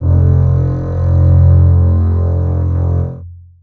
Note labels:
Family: string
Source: acoustic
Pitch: F1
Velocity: 25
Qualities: long release, reverb

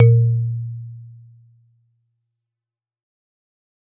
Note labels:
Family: mallet percussion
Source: acoustic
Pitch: A#2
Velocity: 100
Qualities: dark, fast decay

